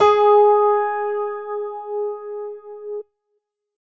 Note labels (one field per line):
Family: keyboard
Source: electronic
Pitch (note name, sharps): G#4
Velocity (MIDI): 127